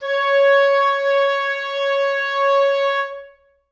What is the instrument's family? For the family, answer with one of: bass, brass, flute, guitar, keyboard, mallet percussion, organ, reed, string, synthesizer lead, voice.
reed